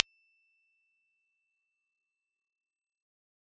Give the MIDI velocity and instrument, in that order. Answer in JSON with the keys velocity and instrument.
{"velocity": 25, "instrument": "synthesizer bass"}